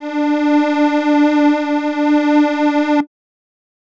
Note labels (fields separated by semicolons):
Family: reed; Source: acoustic; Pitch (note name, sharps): D4; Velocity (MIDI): 100